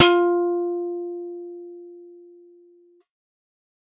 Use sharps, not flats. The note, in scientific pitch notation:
F4